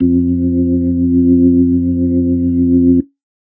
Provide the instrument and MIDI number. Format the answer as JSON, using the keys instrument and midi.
{"instrument": "electronic organ", "midi": 41}